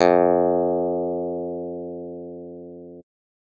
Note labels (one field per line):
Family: guitar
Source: electronic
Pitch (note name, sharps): F2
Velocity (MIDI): 127